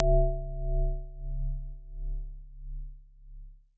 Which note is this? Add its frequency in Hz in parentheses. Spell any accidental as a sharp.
C#1 (34.65 Hz)